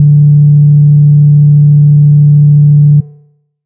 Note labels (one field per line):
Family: bass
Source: synthesizer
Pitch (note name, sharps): D3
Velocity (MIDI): 50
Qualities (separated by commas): dark